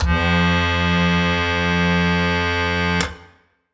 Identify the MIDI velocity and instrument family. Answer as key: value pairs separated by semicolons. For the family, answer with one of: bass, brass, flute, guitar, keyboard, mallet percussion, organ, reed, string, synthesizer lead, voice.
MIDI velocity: 127; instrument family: reed